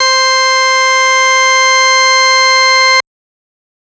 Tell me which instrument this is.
electronic organ